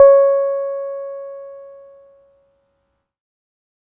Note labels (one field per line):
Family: keyboard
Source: electronic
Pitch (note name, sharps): C#5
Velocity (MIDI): 75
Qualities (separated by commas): dark